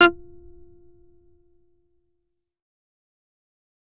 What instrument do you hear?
synthesizer bass